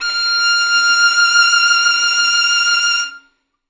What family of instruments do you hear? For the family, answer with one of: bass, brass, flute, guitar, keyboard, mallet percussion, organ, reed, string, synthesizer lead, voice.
string